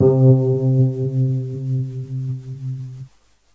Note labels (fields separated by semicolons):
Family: keyboard; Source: electronic; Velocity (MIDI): 50; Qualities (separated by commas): dark